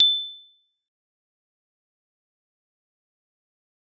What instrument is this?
acoustic mallet percussion instrument